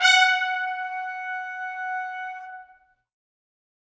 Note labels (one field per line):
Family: brass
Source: acoustic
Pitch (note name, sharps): F#5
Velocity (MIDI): 100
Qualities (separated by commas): bright, reverb